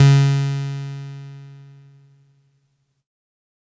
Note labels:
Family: keyboard; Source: electronic; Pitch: C#3; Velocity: 50; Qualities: bright, distorted

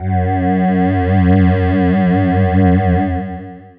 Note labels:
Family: voice; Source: synthesizer; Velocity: 25; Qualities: distorted, long release

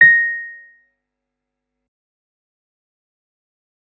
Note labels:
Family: keyboard; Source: electronic; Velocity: 25; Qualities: fast decay, percussive

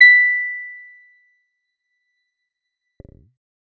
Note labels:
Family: bass; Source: synthesizer; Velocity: 25

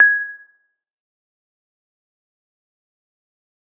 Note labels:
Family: mallet percussion; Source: acoustic; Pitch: G#6; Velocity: 50; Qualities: fast decay, percussive, reverb

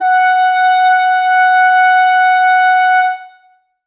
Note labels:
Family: reed; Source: acoustic; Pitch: F#5; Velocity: 127; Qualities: reverb

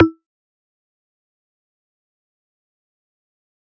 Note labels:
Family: mallet percussion; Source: electronic; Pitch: E4; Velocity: 75; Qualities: fast decay, percussive

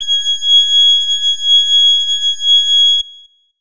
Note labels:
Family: flute; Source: acoustic; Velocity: 100; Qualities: bright

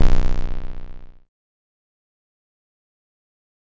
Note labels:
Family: bass; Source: synthesizer; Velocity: 100; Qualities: bright, distorted, fast decay

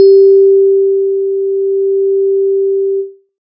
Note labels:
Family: synthesizer lead; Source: synthesizer; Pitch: G4; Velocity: 25

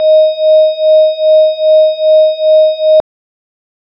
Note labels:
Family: organ; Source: electronic; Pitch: D#5; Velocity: 127

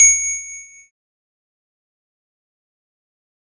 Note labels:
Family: keyboard; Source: electronic; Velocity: 25; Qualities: bright, fast decay, percussive, reverb

